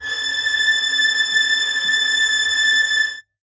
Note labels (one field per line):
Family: string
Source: acoustic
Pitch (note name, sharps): A6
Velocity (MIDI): 75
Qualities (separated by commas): non-linear envelope, reverb